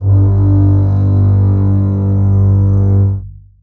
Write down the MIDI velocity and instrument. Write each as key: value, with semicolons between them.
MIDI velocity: 50; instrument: acoustic string instrument